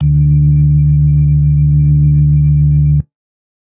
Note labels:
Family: organ; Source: electronic; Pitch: D2; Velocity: 127; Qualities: dark

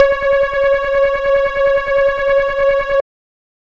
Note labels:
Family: bass; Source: synthesizer; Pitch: C#5; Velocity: 127; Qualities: dark

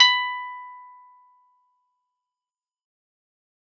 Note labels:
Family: guitar; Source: acoustic; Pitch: B5; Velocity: 25; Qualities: fast decay, reverb

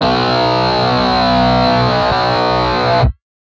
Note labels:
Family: guitar; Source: electronic; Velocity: 100; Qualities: bright, distorted

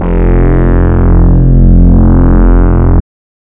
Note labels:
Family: reed; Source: synthesizer; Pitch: F1; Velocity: 127; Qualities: distorted, non-linear envelope

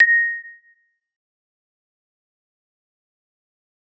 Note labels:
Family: mallet percussion; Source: acoustic; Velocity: 127; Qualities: fast decay, percussive

